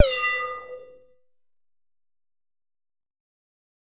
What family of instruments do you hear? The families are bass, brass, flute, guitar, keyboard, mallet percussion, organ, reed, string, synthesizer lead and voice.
bass